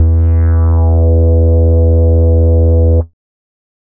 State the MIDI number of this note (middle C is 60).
40